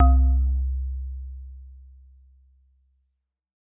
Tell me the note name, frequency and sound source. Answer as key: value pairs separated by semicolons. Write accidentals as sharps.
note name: C2; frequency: 65.41 Hz; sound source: acoustic